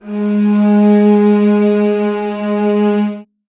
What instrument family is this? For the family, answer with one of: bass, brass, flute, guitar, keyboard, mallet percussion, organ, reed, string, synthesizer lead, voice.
string